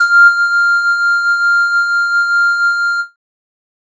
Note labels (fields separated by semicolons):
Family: flute; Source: synthesizer; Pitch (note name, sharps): F6; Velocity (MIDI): 127; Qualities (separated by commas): distorted